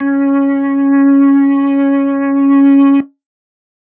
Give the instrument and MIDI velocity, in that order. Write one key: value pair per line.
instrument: electronic organ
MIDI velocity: 50